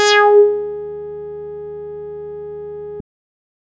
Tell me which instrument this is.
synthesizer bass